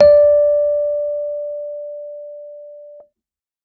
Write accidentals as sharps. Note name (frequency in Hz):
D5 (587.3 Hz)